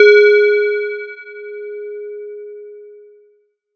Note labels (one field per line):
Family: mallet percussion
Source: electronic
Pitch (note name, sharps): G#4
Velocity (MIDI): 75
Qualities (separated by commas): multiphonic